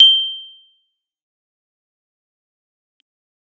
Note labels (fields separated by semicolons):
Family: keyboard; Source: electronic; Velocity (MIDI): 25; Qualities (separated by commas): bright, fast decay, percussive